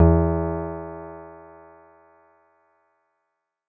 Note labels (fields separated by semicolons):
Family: keyboard; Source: electronic; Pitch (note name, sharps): E2; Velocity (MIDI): 50